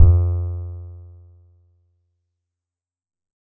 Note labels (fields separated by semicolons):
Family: guitar; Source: acoustic; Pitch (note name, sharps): F2; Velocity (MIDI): 50; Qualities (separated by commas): dark